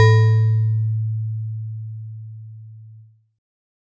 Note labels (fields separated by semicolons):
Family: mallet percussion; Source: acoustic; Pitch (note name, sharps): A2; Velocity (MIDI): 100